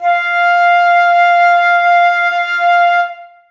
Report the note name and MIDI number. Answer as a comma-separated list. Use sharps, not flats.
F5, 77